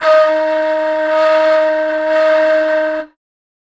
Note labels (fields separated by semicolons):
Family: flute; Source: acoustic; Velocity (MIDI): 127; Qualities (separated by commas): multiphonic